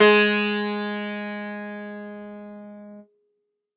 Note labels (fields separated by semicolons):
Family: guitar; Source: acoustic; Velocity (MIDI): 100